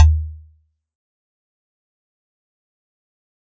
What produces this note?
acoustic mallet percussion instrument